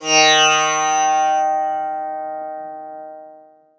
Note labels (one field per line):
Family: guitar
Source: acoustic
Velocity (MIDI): 50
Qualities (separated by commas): bright, long release, reverb